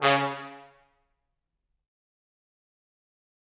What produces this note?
acoustic brass instrument